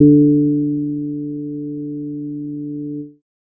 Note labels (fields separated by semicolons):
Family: bass; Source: synthesizer; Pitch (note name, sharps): D3; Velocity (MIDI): 50; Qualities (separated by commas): dark